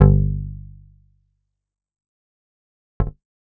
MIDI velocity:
75